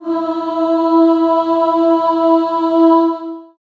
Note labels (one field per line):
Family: voice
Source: acoustic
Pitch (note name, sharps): E4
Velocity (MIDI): 50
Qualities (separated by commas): long release, reverb